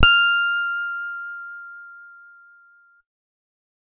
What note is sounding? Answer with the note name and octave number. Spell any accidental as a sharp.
F6